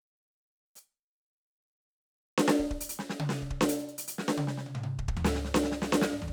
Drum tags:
hip-hop, fill, 75 BPM, 4/4, closed hi-hat, hi-hat pedal, snare, high tom, mid tom, floor tom, kick

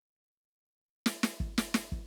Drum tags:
rock, fill, 115 BPM, 4/4, snare, kick

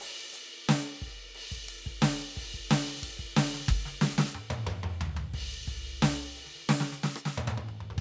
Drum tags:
rock, beat, 90 BPM, 4/4, ride, open hi-hat, hi-hat pedal, snare, cross-stick, high tom, mid tom, floor tom, kick

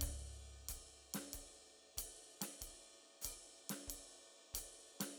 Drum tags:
jazz, beat, 93 BPM, 4/4, ride, hi-hat pedal, snare, kick

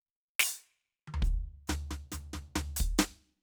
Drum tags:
half-time rock, fill, 140 BPM, 4/4, closed hi-hat, hi-hat pedal, snare, high tom, floor tom, kick

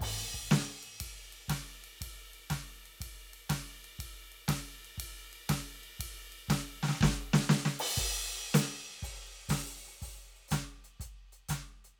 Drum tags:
rock, beat, 120 BPM, 4/4, crash, ride, closed hi-hat, open hi-hat, hi-hat pedal, snare, kick

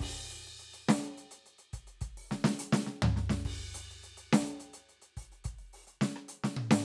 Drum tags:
rock, beat, 140 BPM, 4/4, crash, closed hi-hat, open hi-hat, hi-hat pedal, snare, cross-stick, high tom, floor tom, kick

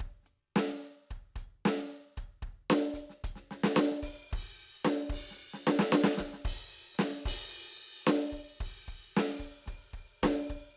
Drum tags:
rock, beat, 112 BPM, 4/4, crash, closed hi-hat, open hi-hat, hi-hat pedal, snare, kick

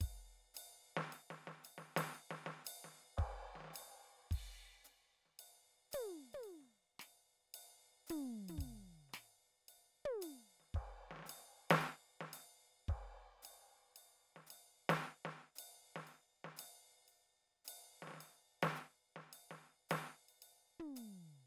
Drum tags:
jazz, beat, 112 BPM, 4/4, crash, ride, hi-hat pedal, snare, high tom, floor tom, kick

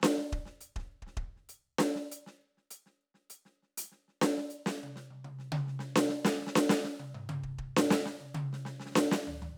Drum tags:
hip-hop, beat, 100 BPM, 4/4, closed hi-hat, snare, high tom, mid tom, floor tom, kick

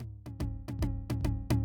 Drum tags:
punk, fill, 144 BPM, 4/4, high tom, floor tom, kick

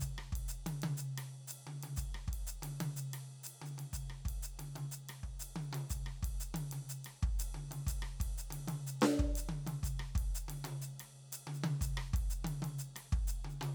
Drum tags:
Afro-Cuban bembé, beat, 122 BPM, 4/4, ride, hi-hat pedal, snare, cross-stick, high tom, kick

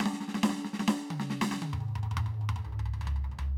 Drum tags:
hip-hop, fill, 67 BPM, 4/4, ride, snare, high tom, mid tom, floor tom

